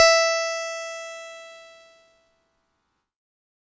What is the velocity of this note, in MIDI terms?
50